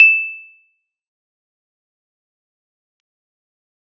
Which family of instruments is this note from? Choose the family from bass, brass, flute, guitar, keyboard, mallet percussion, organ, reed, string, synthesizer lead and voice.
keyboard